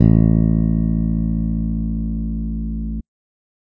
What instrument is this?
electronic bass